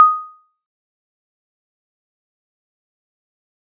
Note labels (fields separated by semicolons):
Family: mallet percussion; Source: acoustic; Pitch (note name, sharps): D#6; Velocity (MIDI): 75; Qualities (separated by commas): fast decay, percussive